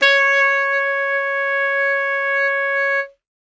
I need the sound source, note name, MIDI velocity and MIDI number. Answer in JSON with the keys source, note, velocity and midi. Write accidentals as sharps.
{"source": "acoustic", "note": "C#5", "velocity": 25, "midi": 73}